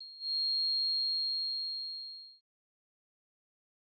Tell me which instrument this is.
synthesizer bass